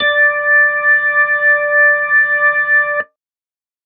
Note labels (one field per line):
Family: organ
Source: electronic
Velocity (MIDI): 25